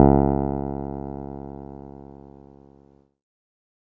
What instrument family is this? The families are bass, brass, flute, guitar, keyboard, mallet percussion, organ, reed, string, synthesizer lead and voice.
keyboard